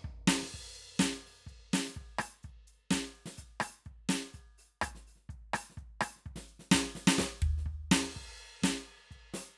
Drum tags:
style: reggae; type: beat; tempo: 126 BPM; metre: 4/4; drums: crash, closed hi-hat, open hi-hat, hi-hat pedal, snare, cross-stick, mid tom, kick

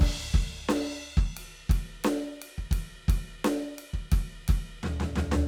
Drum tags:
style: rock; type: beat; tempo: 88 BPM; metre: 4/4; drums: crash, ride, hi-hat pedal, snare, floor tom, kick

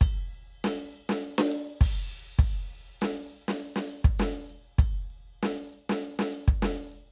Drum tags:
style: rock; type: beat; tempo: 100 BPM; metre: 4/4; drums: crash, ride, ride bell, snare, kick

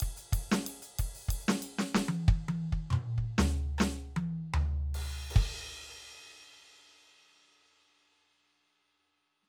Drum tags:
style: swing; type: beat; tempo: 124 BPM; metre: 4/4; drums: crash, ride, ride bell, closed hi-hat, open hi-hat, hi-hat pedal, snare, cross-stick, high tom, mid tom, floor tom, kick

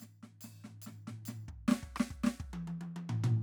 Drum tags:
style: half-time rock; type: fill; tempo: 140 BPM; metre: 4/4; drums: percussion, snare, cross-stick, high tom, floor tom, kick

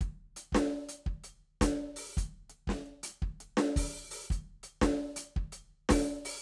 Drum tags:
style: rock shuffle; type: beat; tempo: 112 BPM; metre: 4/4; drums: closed hi-hat, open hi-hat, hi-hat pedal, snare, kick

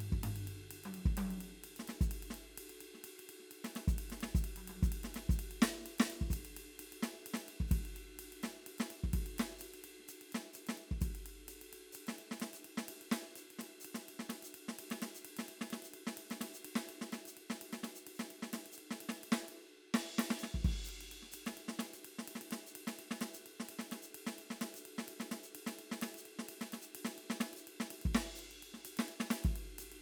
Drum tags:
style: linear jazz; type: beat; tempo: 128 BPM; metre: 4/4; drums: ride, hi-hat pedal, snare, high tom, floor tom, kick

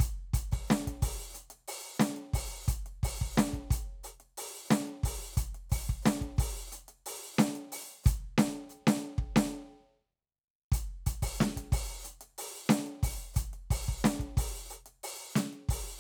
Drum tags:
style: hip-hop; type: beat; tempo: 90 BPM; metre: 4/4; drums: closed hi-hat, open hi-hat, hi-hat pedal, snare, kick

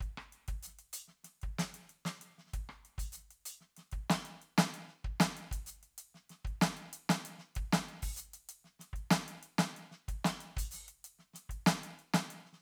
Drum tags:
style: funk; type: beat; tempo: 95 BPM; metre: 4/4; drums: closed hi-hat, open hi-hat, hi-hat pedal, snare, cross-stick, kick

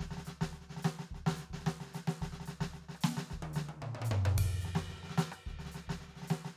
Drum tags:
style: Brazilian baião; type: beat; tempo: 110 BPM; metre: 4/4; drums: ride, hi-hat pedal, snare, cross-stick, high tom, mid tom, floor tom, kick

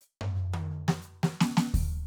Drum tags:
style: rock; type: fill; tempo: 115 BPM; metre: 4/4; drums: open hi-hat, hi-hat pedal, snare, cross-stick, high tom, floor tom, kick

